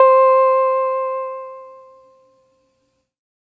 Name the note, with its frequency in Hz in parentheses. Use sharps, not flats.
C5 (523.3 Hz)